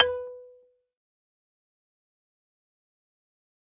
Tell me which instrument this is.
acoustic mallet percussion instrument